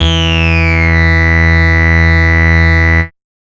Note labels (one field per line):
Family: bass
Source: synthesizer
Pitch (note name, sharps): E2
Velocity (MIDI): 75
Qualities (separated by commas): bright, distorted, multiphonic